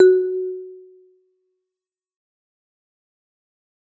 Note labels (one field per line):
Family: mallet percussion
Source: acoustic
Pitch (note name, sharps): F#4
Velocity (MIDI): 127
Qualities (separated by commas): fast decay, reverb